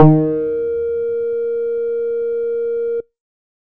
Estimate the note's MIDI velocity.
50